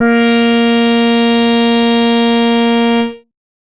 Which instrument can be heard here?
synthesizer bass